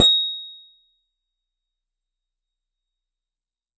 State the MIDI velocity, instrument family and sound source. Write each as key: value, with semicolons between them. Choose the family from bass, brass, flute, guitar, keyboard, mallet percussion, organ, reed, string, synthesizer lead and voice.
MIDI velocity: 100; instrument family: keyboard; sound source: electronic